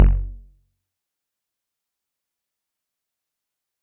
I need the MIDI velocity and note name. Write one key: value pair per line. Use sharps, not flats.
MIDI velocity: 127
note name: F#1